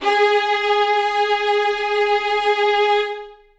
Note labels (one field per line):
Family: string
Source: acoustic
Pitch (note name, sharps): G#4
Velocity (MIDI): 127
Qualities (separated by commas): reverb